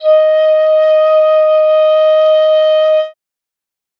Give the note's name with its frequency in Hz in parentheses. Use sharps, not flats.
D#5 (622.3 Hz)